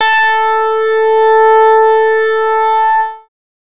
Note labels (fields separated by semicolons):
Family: bass; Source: synthesizer; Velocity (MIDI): 127; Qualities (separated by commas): distorted